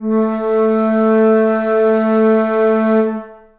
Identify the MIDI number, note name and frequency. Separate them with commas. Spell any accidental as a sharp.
57, A3, 220 Hz